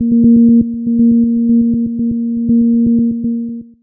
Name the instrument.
synthesizer lead